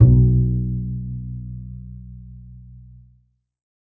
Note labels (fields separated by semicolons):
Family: string; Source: acoustic; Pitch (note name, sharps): B1; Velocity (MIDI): 127; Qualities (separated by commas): dark, reverb